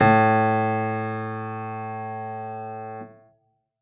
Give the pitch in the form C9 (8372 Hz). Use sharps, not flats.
A2 (110 Hz)